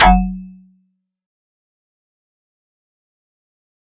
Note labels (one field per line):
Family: mallet percussion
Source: acoustic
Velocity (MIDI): 100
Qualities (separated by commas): fast decay, percussive